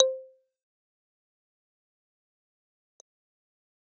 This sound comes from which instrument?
electronic keyboard